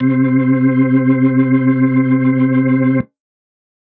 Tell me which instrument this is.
electronic organ